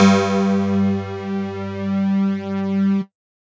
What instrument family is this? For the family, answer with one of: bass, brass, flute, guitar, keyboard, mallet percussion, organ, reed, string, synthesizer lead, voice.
mallet percussion